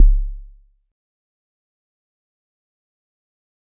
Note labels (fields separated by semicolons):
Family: mallet percussion; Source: acoustic; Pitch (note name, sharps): C#1; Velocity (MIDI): 25; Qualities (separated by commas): fast decay, percussive